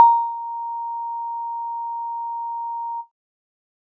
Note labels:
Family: keyboard; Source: electronic; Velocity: 25

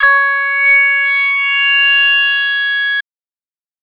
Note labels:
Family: voice; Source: synthesizer; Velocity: 127; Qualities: bright, distorted

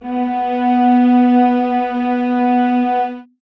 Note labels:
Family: string; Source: acoustic; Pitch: B3; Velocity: 25; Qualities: reverb

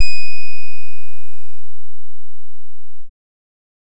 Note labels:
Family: bass; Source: synthesizer; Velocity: 75; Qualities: distorted

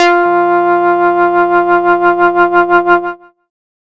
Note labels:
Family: bass; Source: synthesizer; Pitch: F4; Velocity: 100; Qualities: distorted

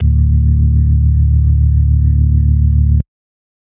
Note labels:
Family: organ; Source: electronic; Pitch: D1; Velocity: 50; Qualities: dark

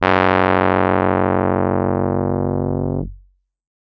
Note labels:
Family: keyboard; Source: electronic; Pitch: F#1; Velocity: 127; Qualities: distorted

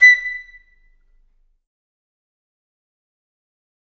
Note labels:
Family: flute; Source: acoustic; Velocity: 127; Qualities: fast decay, percussive, reverb

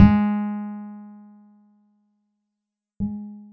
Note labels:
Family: guitar; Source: acoustic; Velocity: 75

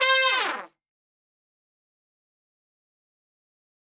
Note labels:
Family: brass; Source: acoustic; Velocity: 127; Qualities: bright, fast decay, reverb

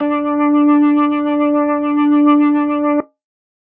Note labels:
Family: organ; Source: electronic; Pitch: D4; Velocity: 100; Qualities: distorted

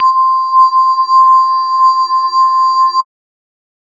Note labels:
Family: mallet percussion; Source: synthesizer; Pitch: C6; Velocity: 25; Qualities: multiphonic, non-linear envelope

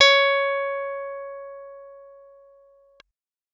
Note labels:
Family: keyboard; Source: electronic; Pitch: C#5; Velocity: 100

